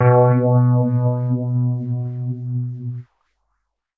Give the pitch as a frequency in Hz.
123.5 Hz